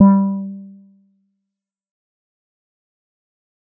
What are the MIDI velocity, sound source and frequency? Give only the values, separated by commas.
75, synthesizer, 196 Hz